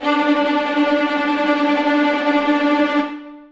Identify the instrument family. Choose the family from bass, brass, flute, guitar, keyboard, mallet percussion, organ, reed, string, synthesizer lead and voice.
string